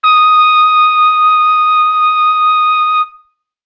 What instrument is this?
acoustic brass instrument